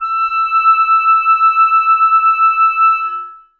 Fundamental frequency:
1319 Hz